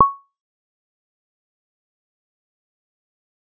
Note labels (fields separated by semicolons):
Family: bass; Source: synthesizer; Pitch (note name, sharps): C#6; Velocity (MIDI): 25; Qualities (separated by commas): fast decay, percussive